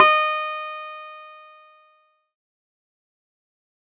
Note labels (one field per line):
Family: keyboard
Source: electronic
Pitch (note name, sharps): D#5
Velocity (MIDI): 100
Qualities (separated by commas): distorted, fast decay